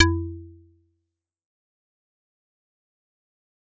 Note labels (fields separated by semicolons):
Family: mallet percussion; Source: acoustic; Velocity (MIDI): 75; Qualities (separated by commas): fast decay, percussive